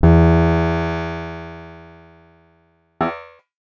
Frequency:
82.41 Hz